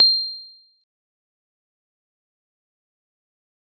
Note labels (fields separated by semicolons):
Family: guitar; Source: synthesizer; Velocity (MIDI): 75; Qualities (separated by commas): dark, fast decay, percussive